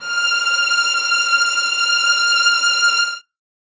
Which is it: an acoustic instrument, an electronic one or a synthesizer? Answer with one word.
acoustic